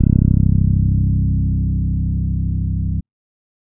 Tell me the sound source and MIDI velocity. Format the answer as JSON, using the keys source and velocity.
{"source": "electronic", "velocity": 50}